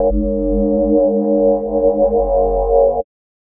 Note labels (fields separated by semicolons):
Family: mallet percussion; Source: electronic; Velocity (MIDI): 75; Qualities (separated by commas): multiphonic, non-linear envelope